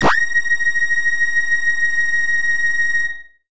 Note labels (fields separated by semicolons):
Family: bass; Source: synthesizer; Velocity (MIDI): 75